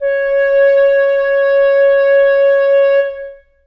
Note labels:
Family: reed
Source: acoustic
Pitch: C#5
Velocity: 100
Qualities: reverb

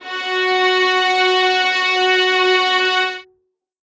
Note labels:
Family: string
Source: acoustic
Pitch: F#4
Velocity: 127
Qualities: reverb

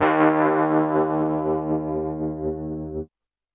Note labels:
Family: keyboard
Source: electronic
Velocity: 127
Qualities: distorted

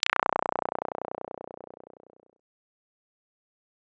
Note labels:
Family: bass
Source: synthesizer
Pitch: B0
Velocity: 75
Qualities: bright, distorted, fast decay

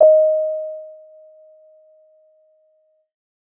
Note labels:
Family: keyboard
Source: electronic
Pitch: D#5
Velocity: 127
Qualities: dark

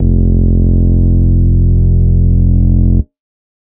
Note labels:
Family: organ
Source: electronic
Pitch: F1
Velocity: 127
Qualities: distorted

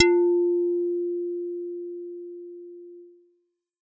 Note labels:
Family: bass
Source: synthesizer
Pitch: F4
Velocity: 100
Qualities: distorted

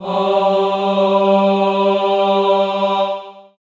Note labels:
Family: voice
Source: acoustic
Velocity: 127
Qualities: long release, reverb

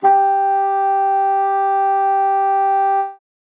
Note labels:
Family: reed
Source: acoustic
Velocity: 25

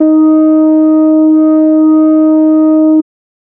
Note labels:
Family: organ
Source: electronic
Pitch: D#4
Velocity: 75

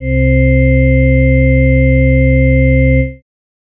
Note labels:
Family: organ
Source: electronic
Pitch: C2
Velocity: 75

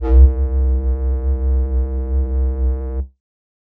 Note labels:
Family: flute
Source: synthesizer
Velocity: 25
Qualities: distorted

